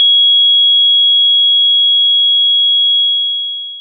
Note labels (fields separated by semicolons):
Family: synthesizer lead; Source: synthesizer; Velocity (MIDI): 127; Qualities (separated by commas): bright, long release